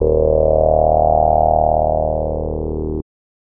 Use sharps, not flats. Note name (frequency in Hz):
D#1 (38.89 Hz)